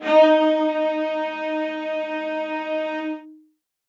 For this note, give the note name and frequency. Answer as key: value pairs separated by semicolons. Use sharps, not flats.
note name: D#4; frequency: 311.1 Hz